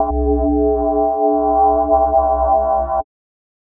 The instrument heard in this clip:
electronic mallet percussion instrument